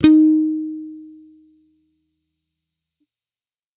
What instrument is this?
electronic bass